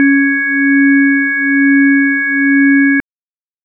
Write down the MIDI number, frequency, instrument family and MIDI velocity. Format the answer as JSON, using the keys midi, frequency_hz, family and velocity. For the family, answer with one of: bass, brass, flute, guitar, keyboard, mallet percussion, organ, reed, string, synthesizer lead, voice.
{"midi": 61, "frequency_hz": 277.2, "family": "organ", "velocity": 75}